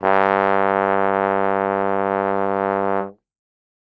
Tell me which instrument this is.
acoustic brass instrument